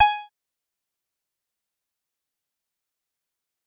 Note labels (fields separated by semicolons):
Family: bass; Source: synthesizer; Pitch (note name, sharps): G#5; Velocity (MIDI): 127; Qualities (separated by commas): bright, distorted, fast decay, percussive